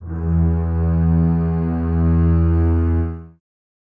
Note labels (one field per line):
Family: string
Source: acoustic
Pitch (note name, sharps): E2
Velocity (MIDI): 75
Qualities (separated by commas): reverb